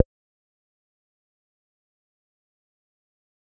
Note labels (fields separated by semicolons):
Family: bass; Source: synthesizer; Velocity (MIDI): 75; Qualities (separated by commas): fast decay, percussive